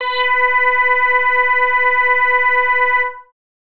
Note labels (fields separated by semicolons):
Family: bass; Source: synthesizer; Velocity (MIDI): 75; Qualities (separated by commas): distorted